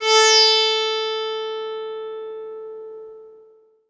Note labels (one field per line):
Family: guitar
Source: acoustic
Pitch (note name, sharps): A4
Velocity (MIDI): 75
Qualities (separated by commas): bright, reverb